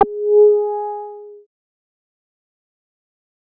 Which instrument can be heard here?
synthesizer bass